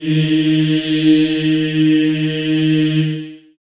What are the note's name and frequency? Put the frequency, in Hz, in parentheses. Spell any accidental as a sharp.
D#3 (155.6 Hz)